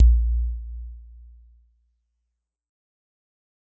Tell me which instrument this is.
acoustic mallet percussion instrument